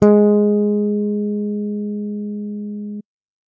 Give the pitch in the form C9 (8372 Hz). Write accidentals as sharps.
G#3 (207.7 Hz)